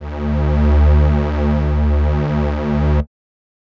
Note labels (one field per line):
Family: reed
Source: acoustic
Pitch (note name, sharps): D2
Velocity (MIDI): 100